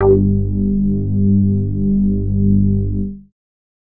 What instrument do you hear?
synthesizer bass